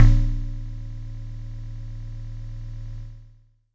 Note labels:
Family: mallet percussion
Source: acoustic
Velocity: 75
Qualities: distorted

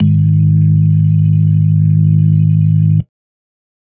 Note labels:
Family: organ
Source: electronic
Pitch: G#1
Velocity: 100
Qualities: dark

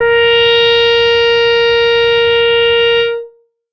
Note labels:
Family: bass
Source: synthesizer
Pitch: A#4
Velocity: 50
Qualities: distorted

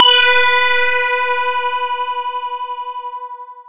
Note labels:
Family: mallet percussion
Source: electronic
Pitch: B4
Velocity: 50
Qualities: bright, distorted, long release, non-linear envelope

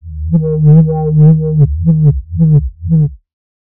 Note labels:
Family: bass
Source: synthesizer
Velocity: 25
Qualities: distorted, non-linear envelope

